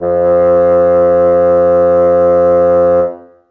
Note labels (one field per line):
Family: reed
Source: acoustic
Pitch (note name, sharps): F2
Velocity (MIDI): 75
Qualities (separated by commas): reverb